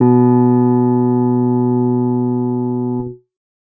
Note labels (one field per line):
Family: guitar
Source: electronic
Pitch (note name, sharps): B2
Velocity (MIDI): 50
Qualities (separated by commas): reverb